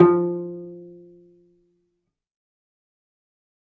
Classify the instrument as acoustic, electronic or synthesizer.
acoustic